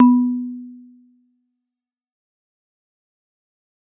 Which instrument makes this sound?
acoustic mallet percussion instrument